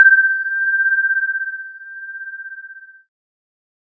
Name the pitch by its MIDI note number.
91